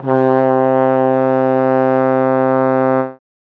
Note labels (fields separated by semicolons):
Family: brass; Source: acoustic; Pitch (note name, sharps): C3; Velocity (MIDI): 75